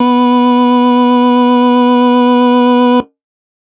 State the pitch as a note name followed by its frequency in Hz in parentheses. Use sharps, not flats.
B3 (246.9 Hz)